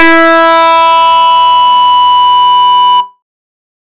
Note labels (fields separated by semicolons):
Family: bass; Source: synthesizer; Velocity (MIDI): 100; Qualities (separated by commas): bright, distorted